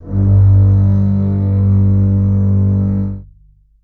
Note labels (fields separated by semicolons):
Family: string; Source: acoustic; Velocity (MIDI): 50; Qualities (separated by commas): long release, reverb